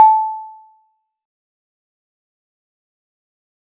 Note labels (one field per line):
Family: mallet percussion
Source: acoustic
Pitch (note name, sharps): A5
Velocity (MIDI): 50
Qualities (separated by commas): fast decay, percussive